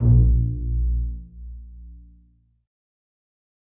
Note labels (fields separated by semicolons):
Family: string; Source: acoustic; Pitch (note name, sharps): A#1; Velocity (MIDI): 100; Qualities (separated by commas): dark, reverb